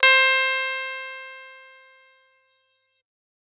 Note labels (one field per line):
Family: guitar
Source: electronic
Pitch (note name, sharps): C5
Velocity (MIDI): 127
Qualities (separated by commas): bright